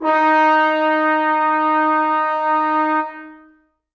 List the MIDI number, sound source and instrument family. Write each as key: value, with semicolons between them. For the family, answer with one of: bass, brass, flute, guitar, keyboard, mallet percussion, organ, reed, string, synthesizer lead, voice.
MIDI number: 63; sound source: acoustic; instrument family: brass